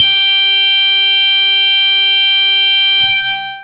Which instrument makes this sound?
electronic guitar